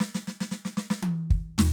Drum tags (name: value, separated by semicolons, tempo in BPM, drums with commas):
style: country; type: fill; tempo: 114 BPM; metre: 4/4; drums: snare, high tom, floor tom, kick